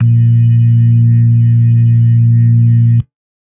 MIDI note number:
46